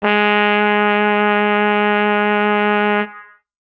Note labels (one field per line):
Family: brass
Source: acoustic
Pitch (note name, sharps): G#3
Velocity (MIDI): 100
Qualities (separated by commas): bright